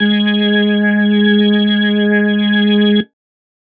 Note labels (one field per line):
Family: keyboard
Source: electronic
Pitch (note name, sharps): G#3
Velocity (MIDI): 100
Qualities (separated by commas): distorted